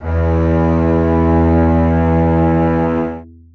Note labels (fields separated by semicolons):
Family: string; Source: acoustic; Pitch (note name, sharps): E2; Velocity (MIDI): 75; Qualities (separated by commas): long release, reverb